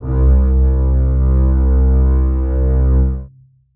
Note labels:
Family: string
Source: acoustic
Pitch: C2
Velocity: 25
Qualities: reverb

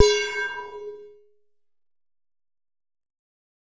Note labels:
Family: bass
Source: synthesizer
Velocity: 25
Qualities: bright, distorted

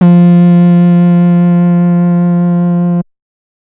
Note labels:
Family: bass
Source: synthesizer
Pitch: F3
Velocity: 50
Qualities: distorted

